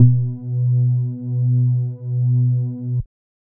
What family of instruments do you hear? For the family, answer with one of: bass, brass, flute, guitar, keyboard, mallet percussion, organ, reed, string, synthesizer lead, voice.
bass